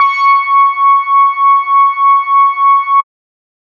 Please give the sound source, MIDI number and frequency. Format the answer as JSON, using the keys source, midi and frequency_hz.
{"source": "synthesizer", "midi": 85, "frequency_hz": 1109}